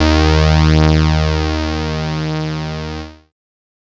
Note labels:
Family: bass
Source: synthesizer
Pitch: D#2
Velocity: 127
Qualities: bright, distorted

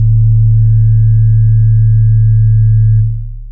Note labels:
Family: synthesizer lead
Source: synthesizer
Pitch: D1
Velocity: 75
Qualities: long release

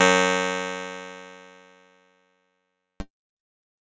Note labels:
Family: keyboard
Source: electronic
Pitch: F#2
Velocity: 25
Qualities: bright

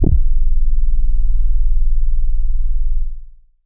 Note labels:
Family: bass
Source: synthesizer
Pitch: D#0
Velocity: 25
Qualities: distorted, tempo-synced

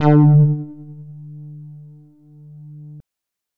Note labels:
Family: bass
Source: synthesizer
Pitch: D3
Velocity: 75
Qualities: distorted

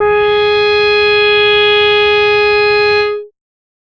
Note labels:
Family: bass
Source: synthesizer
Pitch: G#4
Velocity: 50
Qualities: bright, distorted

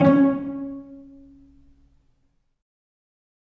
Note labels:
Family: string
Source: acoustic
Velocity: 127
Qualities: dark, fast decay, reverb

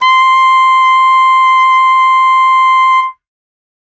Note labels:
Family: reed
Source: acoustic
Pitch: C6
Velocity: 50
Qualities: bright

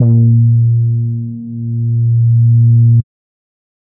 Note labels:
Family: bass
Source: synthesizer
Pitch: A#2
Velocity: 75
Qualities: dark

